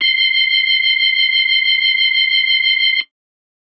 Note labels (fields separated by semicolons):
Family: organ; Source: electronic; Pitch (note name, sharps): C6; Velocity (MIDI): 50; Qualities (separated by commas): distorted